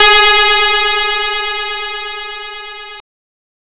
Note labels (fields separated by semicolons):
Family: guitar; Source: synthesizer; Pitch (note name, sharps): G#4; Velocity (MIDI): 127; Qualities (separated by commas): bright, distorted